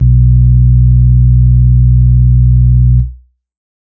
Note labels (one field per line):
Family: organ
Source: electronic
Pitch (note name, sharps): B1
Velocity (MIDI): 25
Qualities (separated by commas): dark